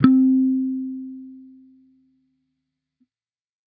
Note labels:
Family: bass; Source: electronic; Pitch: C4; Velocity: 100; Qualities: fast decay

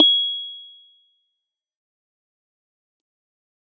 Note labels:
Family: keyboard; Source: electronic; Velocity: 75; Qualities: fast decay, percussive

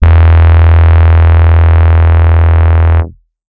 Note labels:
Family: keyboard; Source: electronic; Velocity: 127

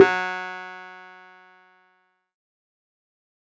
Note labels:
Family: keyboard; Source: electronic; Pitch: F#3; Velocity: 50; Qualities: distorted, fast decay

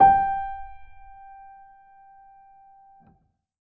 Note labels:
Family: keyboard; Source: acoustic; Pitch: G5; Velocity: 25; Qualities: reverb

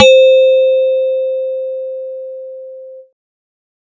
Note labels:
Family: bass; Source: synthesizer; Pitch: C5; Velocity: 25

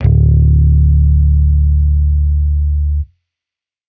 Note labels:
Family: bass; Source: electronic; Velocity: 50; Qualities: distorted

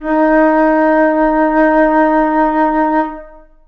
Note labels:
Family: flute; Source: acoustic; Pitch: D#4; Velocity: 75; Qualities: long release, reverb

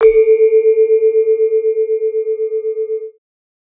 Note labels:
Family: mallet percussion; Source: acoustic; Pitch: A4; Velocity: 127; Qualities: multiphonic

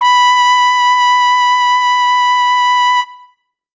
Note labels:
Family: brass; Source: acoustic; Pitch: B5; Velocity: 127; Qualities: bright

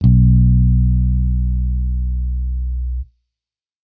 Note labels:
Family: bass; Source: electronic; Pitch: B1; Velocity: 25

